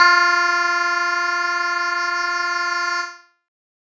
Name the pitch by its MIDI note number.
65